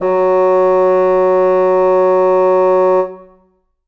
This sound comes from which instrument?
acoustic reed instrument